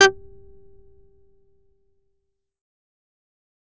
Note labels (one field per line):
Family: bass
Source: synthesizer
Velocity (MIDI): 25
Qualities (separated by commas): distorted, fast decay, percussive